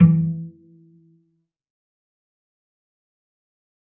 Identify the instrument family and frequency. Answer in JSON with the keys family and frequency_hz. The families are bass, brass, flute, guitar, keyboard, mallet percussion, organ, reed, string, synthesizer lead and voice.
{"family": "string", "frequency_hz": 164.8}